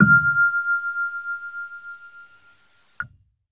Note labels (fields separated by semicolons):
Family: keyboard; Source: electronic; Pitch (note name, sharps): F6; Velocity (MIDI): 25